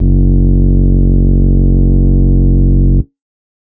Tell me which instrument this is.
electronic organ